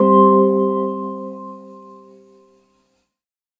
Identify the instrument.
synthesizer keyboard